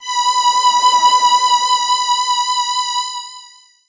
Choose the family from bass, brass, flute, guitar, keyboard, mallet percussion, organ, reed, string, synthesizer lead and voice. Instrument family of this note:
voice